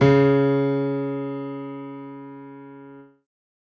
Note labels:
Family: keyboard; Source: acoustic; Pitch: C#3; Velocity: 127

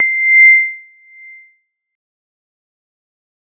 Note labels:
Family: mallet percussion; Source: electronic; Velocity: 75; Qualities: fast decay

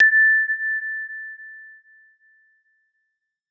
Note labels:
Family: mallet percussion; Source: acoustic; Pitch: A6; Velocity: 127; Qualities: bright, non-linear envelope

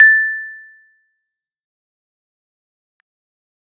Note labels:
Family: keyboard; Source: electronic; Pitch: A6; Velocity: 75; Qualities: fast decay, percussive

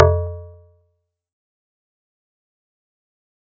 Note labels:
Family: mallet percussion; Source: acoustic; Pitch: F2; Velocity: 100; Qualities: fast decay, percussive

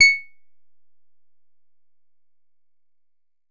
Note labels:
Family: guitar; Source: synthesizer; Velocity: 50; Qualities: percussive

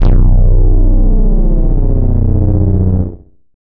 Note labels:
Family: bass; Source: synthesizer; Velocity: 75; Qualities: distorted

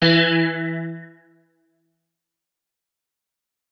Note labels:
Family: guitar; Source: electronic; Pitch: E3; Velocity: 100; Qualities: fast decay

